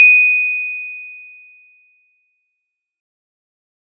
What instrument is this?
acoustic mallet percussion instrument